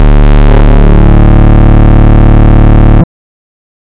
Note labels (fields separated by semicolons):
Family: bass; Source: synthesizer; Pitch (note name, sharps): D1; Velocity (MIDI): 127; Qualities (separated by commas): bright, distorted, non-linear envelope